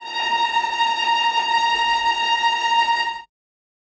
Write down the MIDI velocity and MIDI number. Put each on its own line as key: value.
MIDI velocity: 25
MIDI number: 82